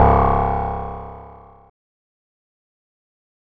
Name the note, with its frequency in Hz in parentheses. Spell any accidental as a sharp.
C#1 (34.65 Hz)